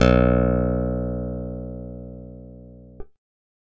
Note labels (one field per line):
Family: keyboard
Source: electronic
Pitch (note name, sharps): B1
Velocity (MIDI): 25